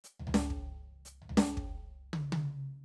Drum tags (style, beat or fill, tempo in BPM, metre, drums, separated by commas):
New Orleans funk, fill, 84 BPM, 4/4, hi-hat pedal, snare, high tom, floor tom, kick